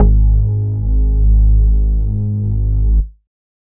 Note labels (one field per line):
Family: bass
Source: synthesizer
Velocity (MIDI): 50